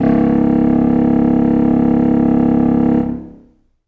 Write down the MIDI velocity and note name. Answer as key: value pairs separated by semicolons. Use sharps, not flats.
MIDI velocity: 25; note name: C#1